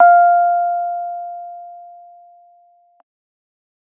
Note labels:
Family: keyboard; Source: electronic; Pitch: F5; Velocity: 50

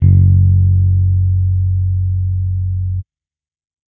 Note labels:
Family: bass; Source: electronic; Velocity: 50

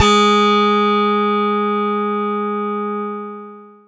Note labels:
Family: keyboard; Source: electronic; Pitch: G#3; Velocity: 50; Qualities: bright, long release

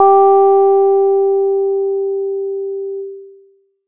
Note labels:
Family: bass; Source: synthesizer; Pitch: G4; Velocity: 25; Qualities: distorted

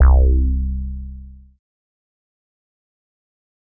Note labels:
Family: bass; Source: synthesizer; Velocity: 25; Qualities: distorted, fast decay

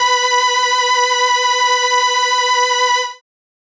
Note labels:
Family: keyboard; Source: synthesizer; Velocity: 100; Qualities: bright

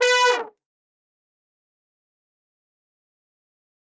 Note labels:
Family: brass; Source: acoustic; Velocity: 25; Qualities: bright, fast decay, percussive, reverb

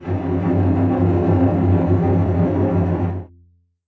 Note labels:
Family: string; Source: acoustic; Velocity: 25; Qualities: non-linear envelope, reverb

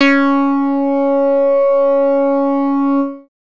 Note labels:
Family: bass; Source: synthesizer; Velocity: 127; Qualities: distorted

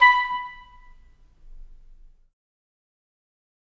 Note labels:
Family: reed; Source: acoustic; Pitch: B5; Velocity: 50; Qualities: fast decay, percussive, reverb

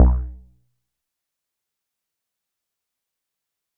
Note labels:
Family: bass; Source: synthesizer; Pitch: B1; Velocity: 127; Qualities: dark, fast decay, percussive

